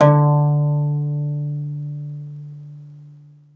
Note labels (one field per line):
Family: guitar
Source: acoustic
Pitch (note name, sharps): D3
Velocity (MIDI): 127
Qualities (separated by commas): reverb